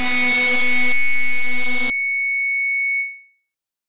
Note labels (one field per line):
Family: bass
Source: synthesizer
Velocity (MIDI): 127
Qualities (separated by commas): bright, distorted